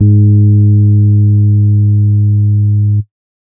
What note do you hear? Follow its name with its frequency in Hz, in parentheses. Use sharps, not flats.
G#2 (103.8 Hz)